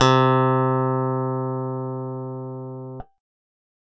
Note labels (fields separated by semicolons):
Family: keyboard; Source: electronic; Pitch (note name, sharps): C3; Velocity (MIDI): 25